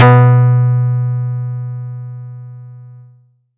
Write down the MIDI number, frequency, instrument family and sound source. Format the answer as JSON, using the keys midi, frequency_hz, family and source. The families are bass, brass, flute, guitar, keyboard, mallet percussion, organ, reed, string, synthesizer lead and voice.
{"midi": 47, "frequency_hz": 123.5, "family": "guitar", "source": "acoustic"}